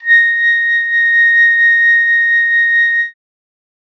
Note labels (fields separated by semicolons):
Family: flute; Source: acoustic; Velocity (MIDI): 50